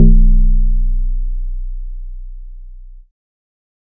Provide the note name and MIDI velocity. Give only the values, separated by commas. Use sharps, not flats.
B0, 25